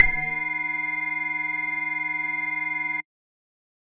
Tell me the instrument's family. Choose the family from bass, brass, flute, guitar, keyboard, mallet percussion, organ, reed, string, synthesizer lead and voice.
bass